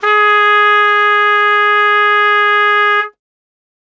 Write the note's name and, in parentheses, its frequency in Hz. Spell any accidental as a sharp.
G#4 (415.3 Hz)